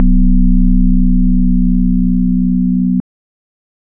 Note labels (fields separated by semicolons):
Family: organ; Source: electronic; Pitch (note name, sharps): B0; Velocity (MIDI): 75